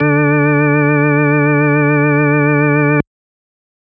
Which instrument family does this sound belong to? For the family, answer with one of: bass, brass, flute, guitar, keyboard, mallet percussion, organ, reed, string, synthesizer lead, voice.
organ